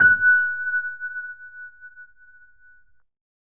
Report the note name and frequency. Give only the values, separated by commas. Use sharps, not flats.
F#6, 1480 Hz